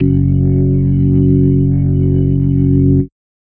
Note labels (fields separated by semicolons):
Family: organ; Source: electronic; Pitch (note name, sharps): F#1; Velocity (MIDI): 25; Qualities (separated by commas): dark, distorted